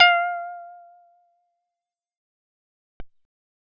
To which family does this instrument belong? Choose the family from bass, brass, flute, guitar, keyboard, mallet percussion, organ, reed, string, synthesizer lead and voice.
bass